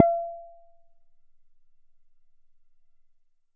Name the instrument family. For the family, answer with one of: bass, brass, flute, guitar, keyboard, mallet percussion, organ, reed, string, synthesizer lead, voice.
bass